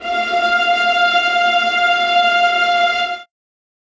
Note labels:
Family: string; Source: acoustic; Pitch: F5; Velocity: 50; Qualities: bright, non-linear envelope, reverb

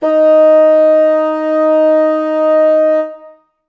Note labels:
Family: reed; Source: acoustic; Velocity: 127; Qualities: reverb

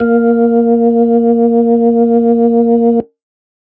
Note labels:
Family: organ; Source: electronic; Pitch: A#3; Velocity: 100

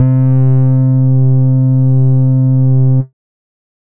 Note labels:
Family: bass; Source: synthesizer; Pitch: C3; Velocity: 127; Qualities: distorted

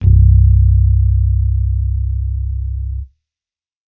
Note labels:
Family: bass; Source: electronic; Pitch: C1; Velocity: 25

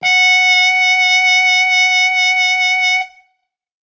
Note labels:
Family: brass; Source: acoustic; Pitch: F#5; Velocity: 75

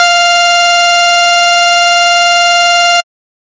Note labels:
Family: bass; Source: synthesizer; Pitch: F5; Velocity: 127; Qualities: bright, distorted

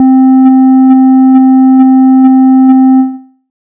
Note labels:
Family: bass; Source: synthesizer; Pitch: C4; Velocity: 127; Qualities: dark

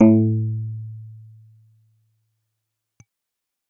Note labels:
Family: keyboard; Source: electronic; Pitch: A2; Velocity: 100; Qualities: fast decay

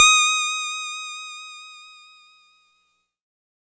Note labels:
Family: keyboard; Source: electronic; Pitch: D#6; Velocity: 100

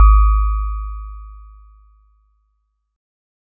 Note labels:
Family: mallet percussion; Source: acoustic; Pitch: G#1; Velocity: 25

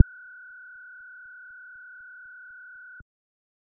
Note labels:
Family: bass; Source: synthesizer; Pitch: F#6; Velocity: 50; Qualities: dark, percussive

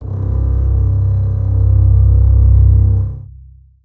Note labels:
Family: string; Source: acoustic; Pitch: C1; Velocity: 50; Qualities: long release, reverb

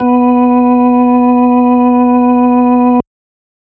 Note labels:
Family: organ; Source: electronic; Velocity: 100

